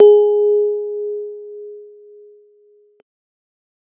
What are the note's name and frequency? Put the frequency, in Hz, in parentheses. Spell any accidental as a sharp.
G#4 (415.3 Hz)